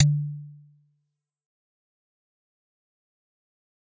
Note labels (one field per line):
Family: mallet percussion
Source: acoustic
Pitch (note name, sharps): D3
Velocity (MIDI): 75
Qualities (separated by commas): fast decay, percussive